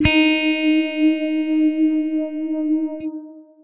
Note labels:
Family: guitar; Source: electronic; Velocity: 50; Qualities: distorted, long release

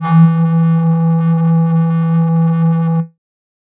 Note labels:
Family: flute; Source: synthesizer; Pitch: E3; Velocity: 75; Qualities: distorted

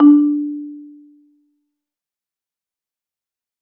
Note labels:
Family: mallet percussion; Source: acoustic; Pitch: D4; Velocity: 50; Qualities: dark, fast decay, reverb

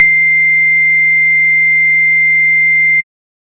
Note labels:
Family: bass; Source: synthesizer; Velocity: 75; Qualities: distorted, tempo-synced

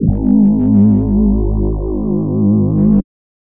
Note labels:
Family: voice; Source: synthesizer; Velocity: 127

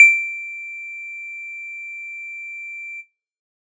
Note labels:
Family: bass; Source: synthesizer; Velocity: 50

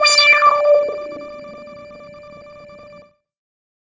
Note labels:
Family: bass; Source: synthesizer; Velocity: 25; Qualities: distorted, non-linear envelope

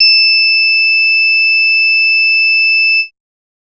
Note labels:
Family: bass; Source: synthesizer; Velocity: 25; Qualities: multiphonic

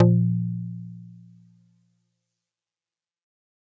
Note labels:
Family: mallet percussion; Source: acoustic; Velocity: 75; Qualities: fast decay, multiphonic

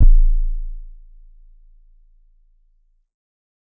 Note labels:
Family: keyboard; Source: electronic; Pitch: A0; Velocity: 75; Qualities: dark

